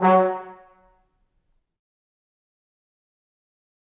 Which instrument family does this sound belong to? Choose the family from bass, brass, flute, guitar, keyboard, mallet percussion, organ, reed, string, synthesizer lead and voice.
brass